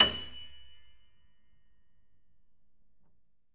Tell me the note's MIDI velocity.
127